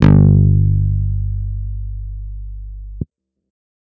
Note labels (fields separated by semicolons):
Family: guitar; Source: electronic; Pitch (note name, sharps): G1; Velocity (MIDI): 25; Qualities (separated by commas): distorted